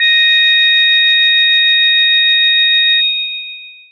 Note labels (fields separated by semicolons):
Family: mallet percussion; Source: electronic; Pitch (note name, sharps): D#5; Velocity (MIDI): 75; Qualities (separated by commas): long release